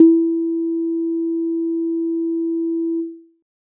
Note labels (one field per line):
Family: keyboard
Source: electronic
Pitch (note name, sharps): E4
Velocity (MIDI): 75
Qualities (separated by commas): dark